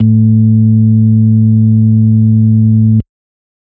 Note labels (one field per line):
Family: organ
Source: electronic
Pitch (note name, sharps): A2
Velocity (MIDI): 75